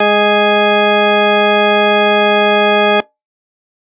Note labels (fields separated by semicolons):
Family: organ; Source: electronic; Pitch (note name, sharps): G#3; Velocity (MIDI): 75